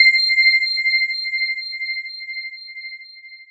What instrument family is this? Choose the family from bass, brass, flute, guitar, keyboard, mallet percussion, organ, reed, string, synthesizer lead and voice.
mallet percussion